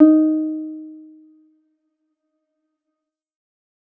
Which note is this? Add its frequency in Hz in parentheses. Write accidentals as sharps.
D#4 (311.1 Hz)